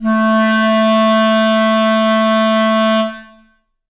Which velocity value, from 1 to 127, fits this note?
127